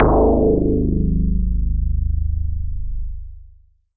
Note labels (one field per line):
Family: synthesizer lead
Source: synthesizer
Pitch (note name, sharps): G#0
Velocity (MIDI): 50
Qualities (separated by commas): long release